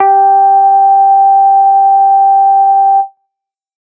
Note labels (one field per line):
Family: bass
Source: synthesizer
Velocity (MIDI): 25